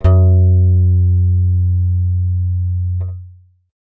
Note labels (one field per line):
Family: bass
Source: synthesizer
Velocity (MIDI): 50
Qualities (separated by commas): dark